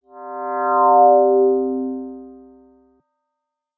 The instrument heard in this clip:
electronic mallet percussion instrument